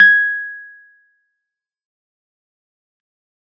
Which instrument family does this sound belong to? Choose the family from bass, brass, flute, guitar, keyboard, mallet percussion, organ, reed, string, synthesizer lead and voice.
keyboard